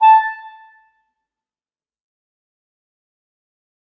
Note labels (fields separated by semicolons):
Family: reed; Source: acoustic; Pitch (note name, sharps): A5; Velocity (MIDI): 100; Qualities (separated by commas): fast decay, percussive, reverb